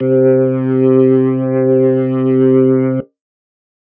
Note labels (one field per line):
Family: organ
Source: electronic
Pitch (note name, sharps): C3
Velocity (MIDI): 127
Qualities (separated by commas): distorted